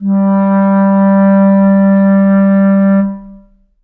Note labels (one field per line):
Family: reed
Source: acoustic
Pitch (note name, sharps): G3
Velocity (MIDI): 50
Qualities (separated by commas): dark, long release, reverb